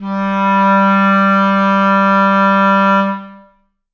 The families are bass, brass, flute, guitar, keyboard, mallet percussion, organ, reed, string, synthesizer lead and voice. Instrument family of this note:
reed